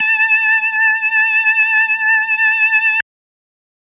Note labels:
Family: organ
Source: electronic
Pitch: A5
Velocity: 127

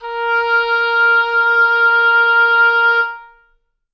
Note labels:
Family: reed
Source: acoustic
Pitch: A#4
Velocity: 127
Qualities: reverb

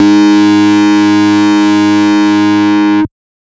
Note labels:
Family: bass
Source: synthesizer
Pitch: G#2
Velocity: 100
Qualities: bright, distorted, multiphonic

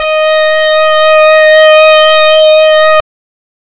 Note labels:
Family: reed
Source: synthesizer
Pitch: D#5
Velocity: 100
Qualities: distorted, non-linear envelope

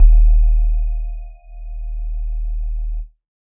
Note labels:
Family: synthesizer lead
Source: synthesizer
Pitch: D#1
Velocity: 25

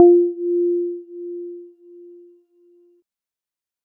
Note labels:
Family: keyboard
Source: electronic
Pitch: F4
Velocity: 25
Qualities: dark

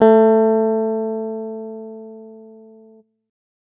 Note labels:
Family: guitar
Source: electronic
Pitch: A3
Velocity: 25

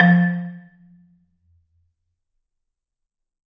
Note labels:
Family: mallet percussion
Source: acoustic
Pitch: F3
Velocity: 100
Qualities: percussive, reverb

